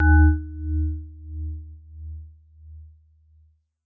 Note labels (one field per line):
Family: mallet percussion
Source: acoustic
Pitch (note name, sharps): D#2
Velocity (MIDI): 75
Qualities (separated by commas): dark, non-linear envelope